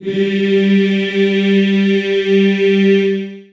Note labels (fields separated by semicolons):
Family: voice; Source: acoustic; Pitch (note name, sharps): G3; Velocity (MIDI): 100; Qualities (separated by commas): long release, reverb